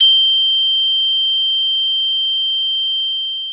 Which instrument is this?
acoustic mallet percussion instrument